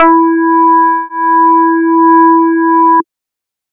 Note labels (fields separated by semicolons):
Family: bass; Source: synthesizer; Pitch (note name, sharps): E4; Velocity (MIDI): 127